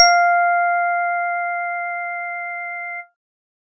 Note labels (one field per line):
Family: organ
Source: electronic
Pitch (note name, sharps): F5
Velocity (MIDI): 100